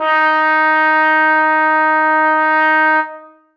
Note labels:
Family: brass; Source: acoustic; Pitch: D#4; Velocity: 100; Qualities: reverb

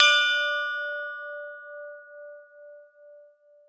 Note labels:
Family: mallet percussion; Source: acoustic; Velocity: 100; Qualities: reverb

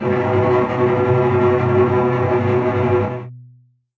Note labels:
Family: string; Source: acoustic; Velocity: 100; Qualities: bright, long release, non-linear envelope, reverb

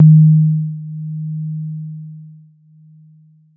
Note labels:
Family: keyboard; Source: electronic; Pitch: D#3; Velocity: 75; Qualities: dark

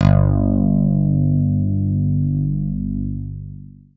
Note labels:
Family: guitar; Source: electronic; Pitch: G1; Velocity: 127; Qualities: long release

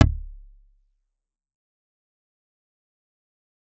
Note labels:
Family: guitar; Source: electronic; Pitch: C#1; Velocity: 127; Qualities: fast decay, percussive

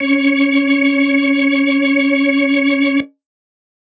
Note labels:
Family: organ; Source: electronic; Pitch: C#4; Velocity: 127; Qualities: reverb

